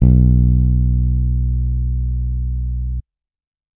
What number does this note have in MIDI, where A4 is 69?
35